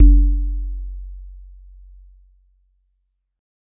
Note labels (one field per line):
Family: mallet percussion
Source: acoustic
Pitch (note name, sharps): F#1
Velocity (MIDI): 100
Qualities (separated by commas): dark